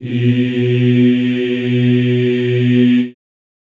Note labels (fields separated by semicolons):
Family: voice; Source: acoustic; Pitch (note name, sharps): B2; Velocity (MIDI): 100; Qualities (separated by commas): reverb